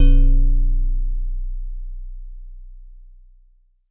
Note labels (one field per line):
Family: mallet percussion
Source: acoustic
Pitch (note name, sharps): B0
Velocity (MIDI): 50